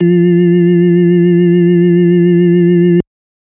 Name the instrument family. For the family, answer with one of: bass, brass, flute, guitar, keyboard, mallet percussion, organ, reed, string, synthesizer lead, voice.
organ